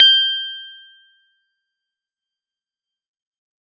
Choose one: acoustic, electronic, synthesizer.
electronic